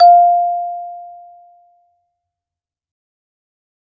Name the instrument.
acoustic mallet percussion instrument